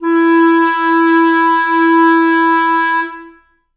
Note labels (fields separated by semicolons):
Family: reed; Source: acoustic; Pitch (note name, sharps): E4; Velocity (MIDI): 127; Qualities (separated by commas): reverb